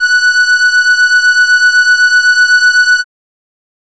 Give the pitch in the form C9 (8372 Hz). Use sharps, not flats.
F#6 (1480 Hz)